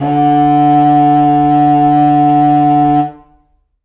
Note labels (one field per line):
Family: reed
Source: acoustic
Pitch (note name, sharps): D3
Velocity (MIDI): 75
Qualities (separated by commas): distorted, reverb